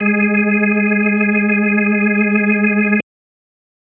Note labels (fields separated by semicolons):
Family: organ; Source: electronic; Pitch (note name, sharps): G#3; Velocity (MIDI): 127